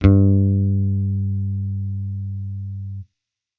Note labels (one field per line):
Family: bass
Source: electronic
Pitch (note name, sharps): G2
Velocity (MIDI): 25